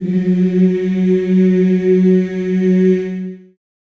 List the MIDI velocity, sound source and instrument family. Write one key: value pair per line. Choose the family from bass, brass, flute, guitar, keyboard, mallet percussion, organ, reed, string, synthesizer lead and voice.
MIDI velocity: 25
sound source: acoustic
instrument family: voice